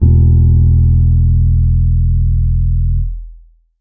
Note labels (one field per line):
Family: keyboard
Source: electronic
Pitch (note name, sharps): E1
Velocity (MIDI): 50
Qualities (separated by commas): long release